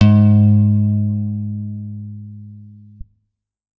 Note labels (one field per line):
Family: guitar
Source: electronic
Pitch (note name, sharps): G#2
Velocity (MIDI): 75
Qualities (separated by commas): reverb